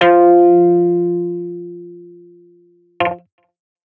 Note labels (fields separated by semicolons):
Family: guitar; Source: electronic; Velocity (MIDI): 50; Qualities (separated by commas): distorted